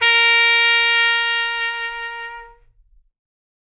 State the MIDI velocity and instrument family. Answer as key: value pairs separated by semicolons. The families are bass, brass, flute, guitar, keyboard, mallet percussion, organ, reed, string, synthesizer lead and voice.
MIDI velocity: 127; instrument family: brass